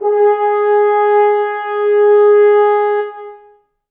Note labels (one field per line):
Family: brass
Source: acoustic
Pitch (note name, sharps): G#4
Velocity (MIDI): 100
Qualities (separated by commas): long release, reverb